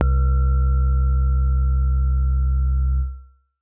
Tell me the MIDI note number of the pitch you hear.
36